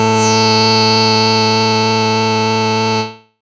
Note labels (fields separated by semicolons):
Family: bass; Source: synthesizer; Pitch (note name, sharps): A2; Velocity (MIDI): 127; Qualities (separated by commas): bright, distorted, non-linear envelope